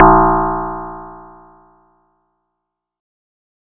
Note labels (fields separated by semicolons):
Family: mallet percussion; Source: acoustic; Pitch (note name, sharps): A#0; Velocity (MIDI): 127; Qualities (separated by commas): bright